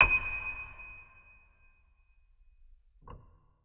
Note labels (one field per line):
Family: organ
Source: electronic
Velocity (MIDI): 50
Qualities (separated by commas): reverb